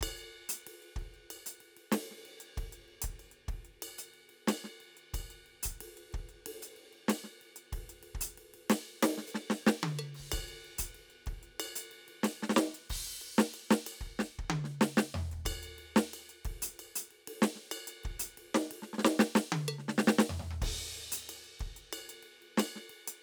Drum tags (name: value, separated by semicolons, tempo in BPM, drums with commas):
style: rock; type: beat; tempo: 93 BPM; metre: 4/4; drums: crash, ride, ride bell, closed hi-hat, hi-hat pedal, percussion, snare, cross-stick, high tom, floor tom, kick